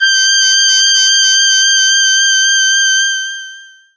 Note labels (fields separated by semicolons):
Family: voice; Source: synthesizer; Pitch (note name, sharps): G6; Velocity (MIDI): 75; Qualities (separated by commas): long release